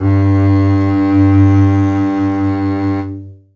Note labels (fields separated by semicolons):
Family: string; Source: acoustic; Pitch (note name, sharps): G2; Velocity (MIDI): 100; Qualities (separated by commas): reverb